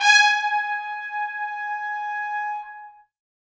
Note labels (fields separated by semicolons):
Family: brass; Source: acoustic; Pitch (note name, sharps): G#5; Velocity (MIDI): 75; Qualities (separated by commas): bright, reverb